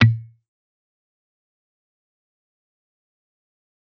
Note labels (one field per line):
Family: guitar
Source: electronic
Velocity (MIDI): 25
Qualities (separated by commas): fast decay, percussive